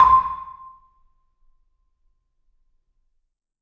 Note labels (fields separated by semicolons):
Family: mallet percussion; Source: acoustic; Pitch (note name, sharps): C6; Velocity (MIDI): 127; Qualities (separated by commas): percussive, reverb